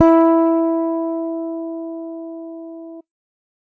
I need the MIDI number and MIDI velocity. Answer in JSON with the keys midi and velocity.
{"midi": 64, "velocity": 100}